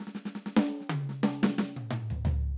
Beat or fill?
fill